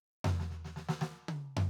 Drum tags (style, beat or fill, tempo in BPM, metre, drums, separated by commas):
country, fill, 114 BPM, 4/4, snare, high tom, floor tom